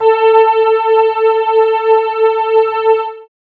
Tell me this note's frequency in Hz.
440 Hz